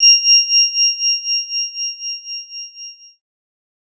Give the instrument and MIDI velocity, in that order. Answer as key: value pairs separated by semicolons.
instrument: electronic keyboard; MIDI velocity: 127